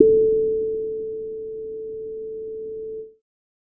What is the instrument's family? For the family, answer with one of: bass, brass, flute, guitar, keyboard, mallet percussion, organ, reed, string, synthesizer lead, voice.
bass